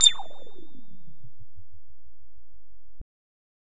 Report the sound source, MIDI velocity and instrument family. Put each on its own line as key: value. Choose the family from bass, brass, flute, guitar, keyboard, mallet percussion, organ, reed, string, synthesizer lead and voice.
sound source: synthesizer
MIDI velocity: 75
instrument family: bass